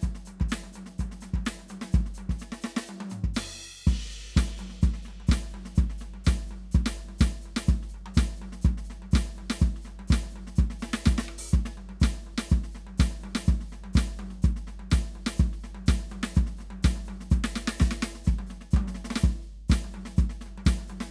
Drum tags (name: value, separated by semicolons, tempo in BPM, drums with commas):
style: prog rock; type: beat; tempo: 125 BPM; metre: 4/4; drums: crash, ride, open hi-hat, hi-hat pedal, snare, cross-stick, high tom, floor tom, kick